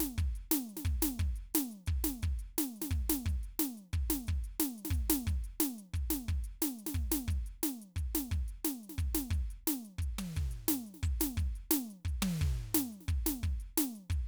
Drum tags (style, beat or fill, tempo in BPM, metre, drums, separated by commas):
chacarera, beat, 118 BPM, 4/4, closed hi-hat, snare, high tom, kick